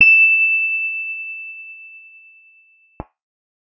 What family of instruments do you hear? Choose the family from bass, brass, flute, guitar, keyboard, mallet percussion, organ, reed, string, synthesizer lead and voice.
guitar